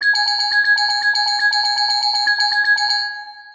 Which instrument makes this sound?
synthesizer mallet percussion instrument